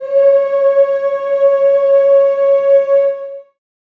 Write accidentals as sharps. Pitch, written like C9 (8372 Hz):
C#5 (554.4 Hz)